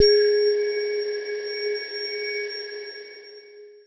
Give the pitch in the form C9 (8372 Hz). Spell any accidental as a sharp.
G#4 (415.3 Hz)